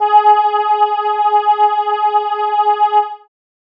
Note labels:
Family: keyboard; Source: synthesizer; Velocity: 50

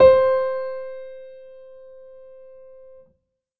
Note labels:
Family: keyboard; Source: acoustic; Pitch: C5; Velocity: 75; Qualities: reverb

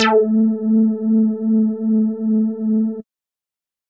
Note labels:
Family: bass; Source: synthesizer; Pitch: A3; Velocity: 127

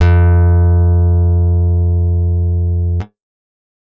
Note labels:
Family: guitar; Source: acoustic; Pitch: F2; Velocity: 50

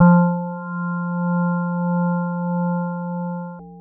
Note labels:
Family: mallet percussion; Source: synthesizer; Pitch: F3; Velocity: 100; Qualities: long release, multiphonic

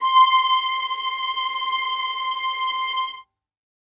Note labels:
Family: string; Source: acoustic; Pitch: C6; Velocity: 127; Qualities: reverb

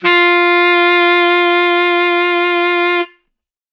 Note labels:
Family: reed; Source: acoustic; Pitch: F4; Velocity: 100; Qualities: bright

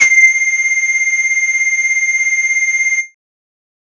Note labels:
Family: flute; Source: synthesizer; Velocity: 127; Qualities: distorted

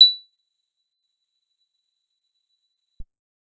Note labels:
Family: guitar; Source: acoustic; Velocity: 127; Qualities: bright, percussive

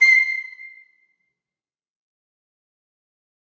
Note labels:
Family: flute; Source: acoustic; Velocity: 127; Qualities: fast decay, percussive, reverb

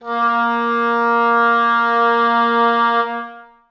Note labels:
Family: reed; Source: acoustic; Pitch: A#3; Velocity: 127; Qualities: long release, reverb

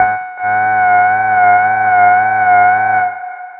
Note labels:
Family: bass; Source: synthesizer; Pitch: F#5; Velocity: 50; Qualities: long release, reverb

